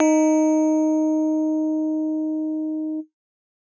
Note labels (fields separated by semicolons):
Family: keyboard; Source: acoustic; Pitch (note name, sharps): D#4; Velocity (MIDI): 100